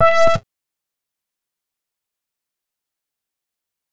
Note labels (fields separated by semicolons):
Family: bass; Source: synthesizer; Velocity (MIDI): 100; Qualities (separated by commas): fast decay, percussive